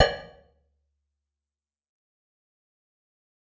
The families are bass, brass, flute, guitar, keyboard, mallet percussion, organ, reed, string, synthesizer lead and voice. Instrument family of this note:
guitar